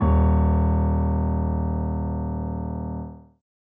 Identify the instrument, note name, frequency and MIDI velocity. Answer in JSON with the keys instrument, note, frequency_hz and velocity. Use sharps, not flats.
{"instrument": "acoustic keyboard", "note": "D#1", "frequency_hz": 38.89, "velocity": 25}